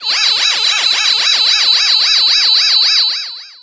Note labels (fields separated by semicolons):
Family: voice; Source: synthesizer; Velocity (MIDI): 75; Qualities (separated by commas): bright, distorted, long release